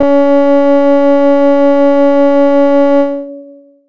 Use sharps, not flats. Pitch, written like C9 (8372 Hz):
C#4 (277.2 Hz)